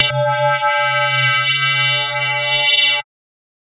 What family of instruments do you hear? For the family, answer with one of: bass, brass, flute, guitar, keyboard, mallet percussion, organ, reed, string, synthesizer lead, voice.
mallet percussion